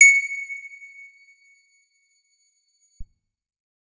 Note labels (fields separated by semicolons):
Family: guitar; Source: electronic; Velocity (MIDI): 127; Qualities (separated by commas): bright, percussive, reverb